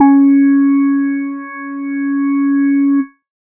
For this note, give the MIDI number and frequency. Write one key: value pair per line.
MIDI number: 61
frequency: 277.2 Hz